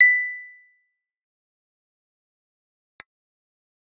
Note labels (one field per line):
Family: bass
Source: synthesizer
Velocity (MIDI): 100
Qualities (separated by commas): fast decay, percussive